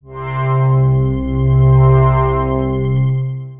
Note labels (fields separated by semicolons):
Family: synthesizer lead; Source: synthesizer; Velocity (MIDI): 50; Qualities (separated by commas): bright, long release, non-linear envelope